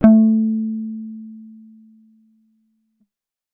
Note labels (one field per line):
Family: bass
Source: electronic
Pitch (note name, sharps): A3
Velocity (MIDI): 75